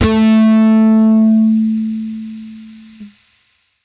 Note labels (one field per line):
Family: bass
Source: electronic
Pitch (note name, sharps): A3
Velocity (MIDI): 50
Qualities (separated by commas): bright, distorted